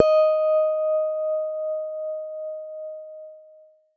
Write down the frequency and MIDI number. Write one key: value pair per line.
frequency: 622.3 Hz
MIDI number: 75